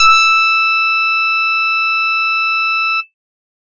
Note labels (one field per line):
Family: bass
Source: synthesizer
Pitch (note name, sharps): E6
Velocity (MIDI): 75